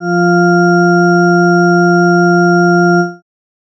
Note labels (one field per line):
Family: organ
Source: electronic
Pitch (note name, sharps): F3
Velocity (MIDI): 100